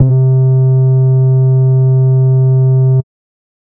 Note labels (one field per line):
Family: bass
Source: synthesizer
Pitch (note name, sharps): C3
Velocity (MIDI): 25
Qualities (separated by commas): dark, distorted, tempo-synced